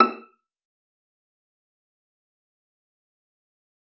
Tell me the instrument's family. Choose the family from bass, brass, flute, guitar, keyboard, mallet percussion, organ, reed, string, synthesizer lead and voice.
string